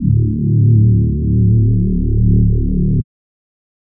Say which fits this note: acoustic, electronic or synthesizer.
synthesizer